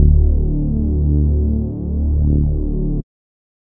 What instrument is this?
synthesizer bass